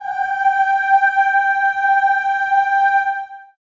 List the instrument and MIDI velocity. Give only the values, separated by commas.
acoustic voice, 127